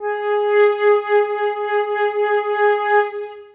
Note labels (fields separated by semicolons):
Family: flute; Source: acoustic; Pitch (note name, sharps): G#4; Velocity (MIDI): 50; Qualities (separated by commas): long release, reverb